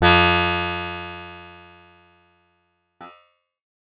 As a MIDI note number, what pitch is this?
41